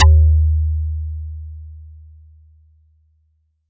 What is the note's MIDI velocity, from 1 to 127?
25